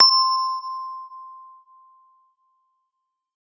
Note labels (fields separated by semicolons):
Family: mallet percussion; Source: acoustic; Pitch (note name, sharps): C6; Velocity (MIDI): 127; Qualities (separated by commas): non-linear envelope